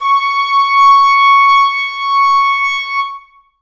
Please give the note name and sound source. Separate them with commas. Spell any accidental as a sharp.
C#6, acoustic